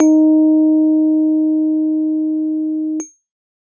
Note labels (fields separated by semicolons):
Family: keyboard; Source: electronic; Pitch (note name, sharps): D#4; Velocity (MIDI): 50